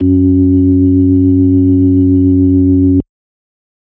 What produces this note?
electronic organ